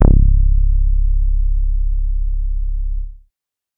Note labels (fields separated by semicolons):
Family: bass; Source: synthesizer; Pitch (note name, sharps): C#1; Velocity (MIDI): 100; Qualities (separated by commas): dark